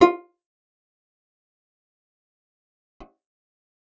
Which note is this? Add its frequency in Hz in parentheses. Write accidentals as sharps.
F4 (349.2 Hz)